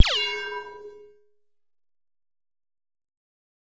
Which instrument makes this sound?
synthesizer bass